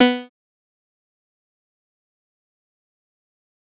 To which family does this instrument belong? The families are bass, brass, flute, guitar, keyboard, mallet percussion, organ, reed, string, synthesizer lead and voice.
bass